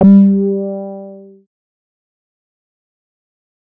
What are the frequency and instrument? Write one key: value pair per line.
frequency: 196 Hz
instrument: synthesizer bass